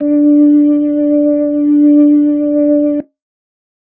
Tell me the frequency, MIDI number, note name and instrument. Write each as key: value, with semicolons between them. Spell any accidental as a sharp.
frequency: 293.7 Hz; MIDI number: 62; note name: D4; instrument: electronic organ